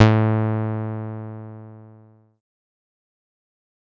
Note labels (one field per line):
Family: bass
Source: synthesizer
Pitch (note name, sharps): A2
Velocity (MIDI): 50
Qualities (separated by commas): distorted, fast decay